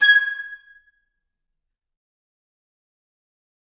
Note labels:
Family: reed; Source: acoustic; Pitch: G#6; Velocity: 100; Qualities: fast decay, percussive, reverb

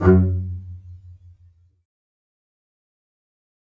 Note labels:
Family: string; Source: acoustic; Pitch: F#2; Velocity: 50; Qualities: fast decay, reverb

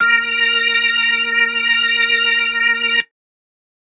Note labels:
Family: organ; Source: electronic; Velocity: 25; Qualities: bright

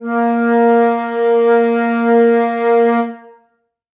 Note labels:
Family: flute; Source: acoustic; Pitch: A#3; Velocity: 127; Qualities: dark, reverb

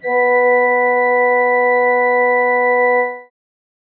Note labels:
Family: organ; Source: acoustic; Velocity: 127; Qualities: reverb

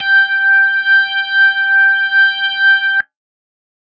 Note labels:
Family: organ; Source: electronic; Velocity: 50

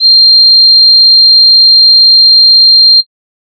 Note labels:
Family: flute; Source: synthesizer; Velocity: 127; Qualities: bright

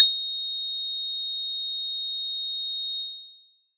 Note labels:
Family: mallet percussion; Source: acoustic; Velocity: 127

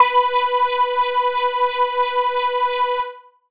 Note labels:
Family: keyboard; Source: electronic; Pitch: B4; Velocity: 127; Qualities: bright, distorted

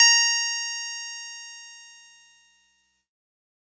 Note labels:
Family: keyboard; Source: electronic; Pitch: A#5; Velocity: 50; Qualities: bright, distorted

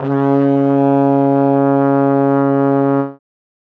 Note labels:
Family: brass; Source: acoustic; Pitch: C#3; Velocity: 75

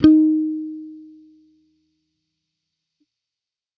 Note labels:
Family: bass; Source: electronic; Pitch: D#4; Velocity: 50

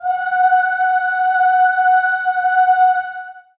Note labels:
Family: voice; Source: acoustic; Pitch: F#5; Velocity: 75; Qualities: reverb

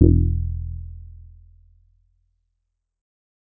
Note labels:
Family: bass; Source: synthesizer; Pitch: E1; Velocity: 50; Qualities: dark, distorted

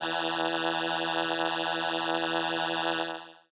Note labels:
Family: keyboard; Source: synthesizer; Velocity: 127; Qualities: bright

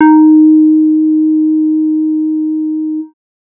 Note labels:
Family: bass; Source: synthesizer; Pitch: D#4; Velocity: 50

